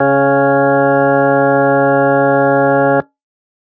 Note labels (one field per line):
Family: organ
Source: electronic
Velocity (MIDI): 50